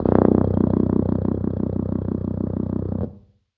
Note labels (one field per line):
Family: brass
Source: acoustic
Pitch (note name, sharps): B0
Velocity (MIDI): 50